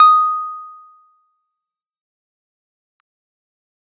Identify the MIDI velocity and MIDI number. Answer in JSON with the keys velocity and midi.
{"velocity": 100, "midi": 87}